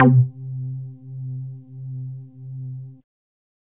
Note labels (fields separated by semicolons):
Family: bass; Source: synthesizer; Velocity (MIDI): 75